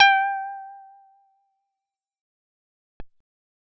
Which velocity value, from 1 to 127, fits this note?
75